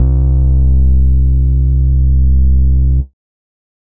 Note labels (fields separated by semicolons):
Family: bass; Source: synthesizer; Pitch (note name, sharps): C2; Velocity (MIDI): 100; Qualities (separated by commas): distorted